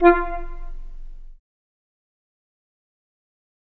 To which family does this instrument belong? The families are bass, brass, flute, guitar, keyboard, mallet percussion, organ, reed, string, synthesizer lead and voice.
flute